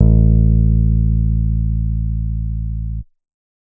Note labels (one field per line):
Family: bass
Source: synthesizer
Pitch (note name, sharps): A1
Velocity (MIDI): 75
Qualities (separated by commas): dark, reverb